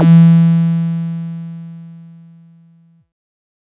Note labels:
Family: bass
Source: synthesizer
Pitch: E3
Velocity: 75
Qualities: bright, distorted

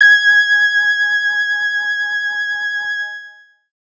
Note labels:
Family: organ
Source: electronic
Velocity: 127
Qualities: bright

